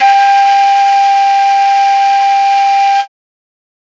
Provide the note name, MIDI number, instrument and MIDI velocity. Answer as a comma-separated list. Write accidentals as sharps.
G5, 79, acoustic flute, 25